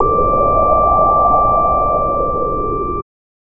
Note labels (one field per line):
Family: bass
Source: synthesizer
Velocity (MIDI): 100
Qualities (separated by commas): distorted